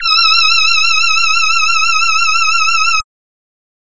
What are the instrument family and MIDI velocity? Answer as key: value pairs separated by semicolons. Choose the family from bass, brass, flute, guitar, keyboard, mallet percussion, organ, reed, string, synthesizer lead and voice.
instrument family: voice; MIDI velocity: 50